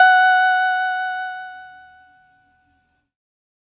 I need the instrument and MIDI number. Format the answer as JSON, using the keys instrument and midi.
{"instrument": "electronic keyboard", "midi": 78}